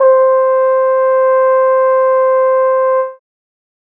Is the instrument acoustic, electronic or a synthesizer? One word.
acoustic